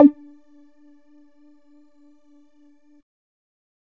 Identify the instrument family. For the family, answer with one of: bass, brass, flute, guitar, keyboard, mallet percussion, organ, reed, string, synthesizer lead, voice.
bass